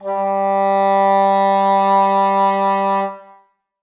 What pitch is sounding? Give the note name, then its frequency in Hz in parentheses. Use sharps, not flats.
G3 (196 Hz)